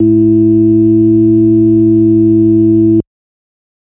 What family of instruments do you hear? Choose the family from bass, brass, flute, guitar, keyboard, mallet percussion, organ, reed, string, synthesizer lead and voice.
organ